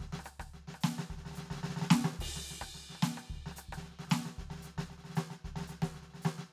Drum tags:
Brazilian baião
beat
110 BPM
4/4
crash, hi-hat pedal, snare, cross-stick, kick

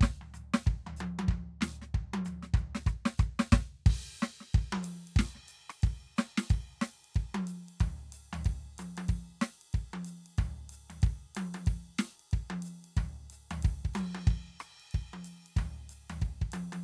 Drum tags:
swing
beat
185 BPM
4/4
crash, ride, hi-hat pedal, snare, cross-stick, high tom, floor tom, kick

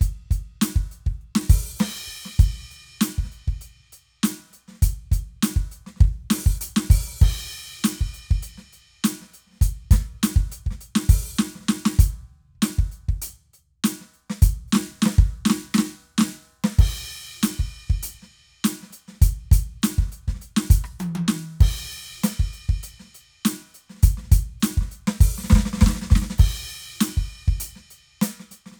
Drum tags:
Latin funk
beat
100 BPM
4/4
crash, closed hi-hat, open hi-hat, hi-hat pedal, snare, cross-stick, high tom, kick

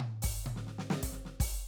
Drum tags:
fast funk
fill
125 BPM
4/4
open hi-hat, hi-hat pedal, snare, high tom, kick

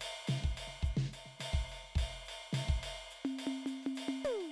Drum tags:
Afro-Cuban
beat
105 BPM
4/4
ride, ride bell, open hi-hat, hi-hat pedal, percussion, snare, high tom, kick

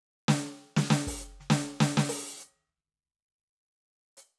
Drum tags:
funk
fill
100 BPM
4/4
open hi-hat, hi-hat pedal, snare, kick

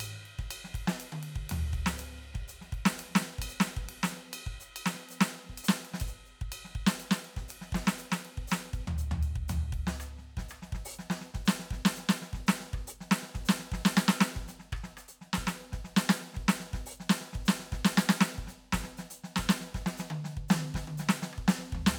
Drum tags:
songo
beat
120 BPM
4/4
ride, ride bell, closed hi-hat, open hi-hat, hi-hat pedal, snare, cross-stick, high tom, floor tom, kick

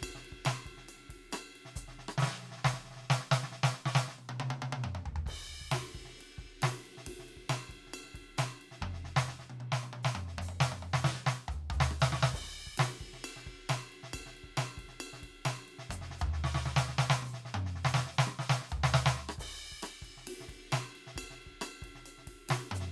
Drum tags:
rock
beat
136 BPM
4/4
crash, ride, ride bell, hi-hat pedal, snare, cross-stick, high tom, mid tom, floor tom, kick

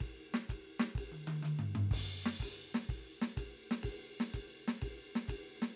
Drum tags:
rock shuffle
beat
125 BPM
4/4
ride, closed hi-hat, hi-hat pedal, snare, high tom, floor tom, kick

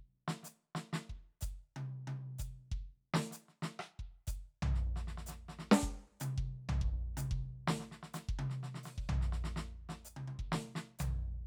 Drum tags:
jazz
beat
125 BPM
4/4
closed hi-hat, hi-hat pedal, snare, cross-stick, high tom, floor tom, kick

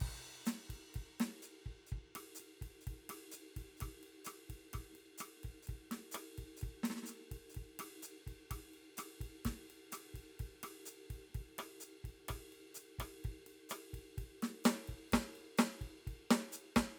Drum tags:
bossa nova
beat
127 BPM
4/4
crash, ride, hi-hat pedal, snare, cross-stick, kick

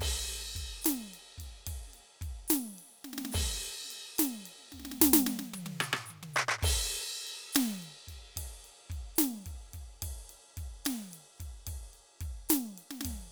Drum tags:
blues shuffle
beat
72 BPM
4/4
crash, ride, hi-hat pedal, percussion, snare, cross-stick, high tom, mid tom, kick

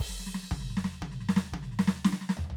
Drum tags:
rock
fill
93 BPM
4/4
crash, snare, high tom, floor tom, kick

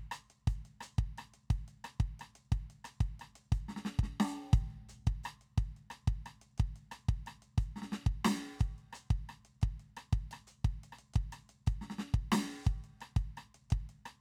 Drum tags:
chacarera
beat
118 BPM
4/4
closed hi-hat, open hi-hat, hi-hat pedal, snare, cross-stick, kick

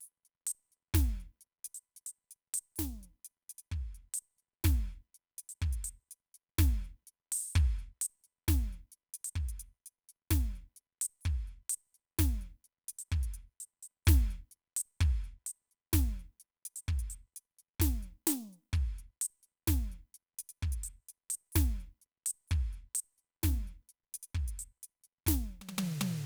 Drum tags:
slow reggae
beat
64 BPM
4/4
closed hi-hat, open hi-hat, hi-hat pedal, snare, high tom, kick

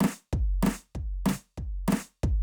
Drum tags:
rock
beat
94 BPM
4/4
snare, kick

